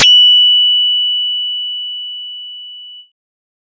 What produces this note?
synthesizer bass